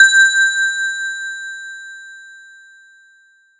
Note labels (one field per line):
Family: mallet percussion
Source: acoustic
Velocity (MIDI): 50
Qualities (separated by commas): bright, multiphonic